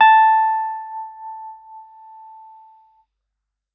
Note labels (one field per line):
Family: keyboard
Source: electronic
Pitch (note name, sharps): A5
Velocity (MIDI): 100